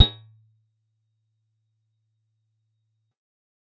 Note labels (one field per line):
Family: guitar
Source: acoustic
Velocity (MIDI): 75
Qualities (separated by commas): percussive